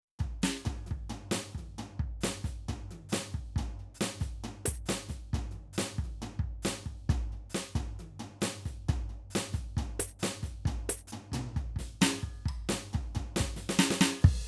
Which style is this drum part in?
rock